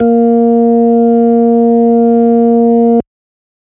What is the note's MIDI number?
58